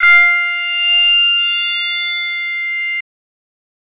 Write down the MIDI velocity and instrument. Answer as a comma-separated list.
50, synthesizer voice